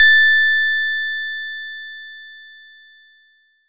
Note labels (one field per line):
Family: bass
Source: synthesizer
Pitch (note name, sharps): A6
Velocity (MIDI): 25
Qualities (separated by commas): bright, distorted